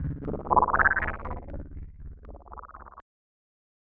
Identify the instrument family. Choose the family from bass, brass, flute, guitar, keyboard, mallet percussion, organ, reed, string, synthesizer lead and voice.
keyboard